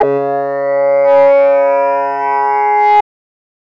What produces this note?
synthesizer voice